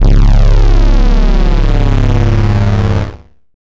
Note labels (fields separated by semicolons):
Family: bass; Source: synthesizer; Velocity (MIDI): 127